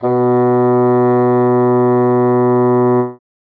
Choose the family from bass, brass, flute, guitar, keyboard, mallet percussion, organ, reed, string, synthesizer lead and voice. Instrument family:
reed